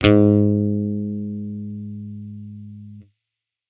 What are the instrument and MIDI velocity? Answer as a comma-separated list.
electronic bass, 127